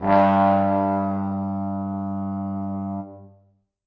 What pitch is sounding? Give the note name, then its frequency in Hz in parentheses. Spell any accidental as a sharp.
G2 (98 Hz)